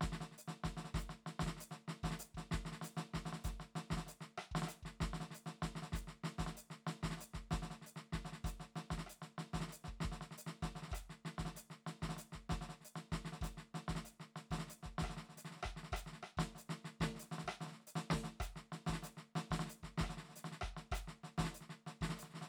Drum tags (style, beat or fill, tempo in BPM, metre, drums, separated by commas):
maracatu, beat, 96 BPM, 4/4, hi-hat pedal, snare, cross-stick, kick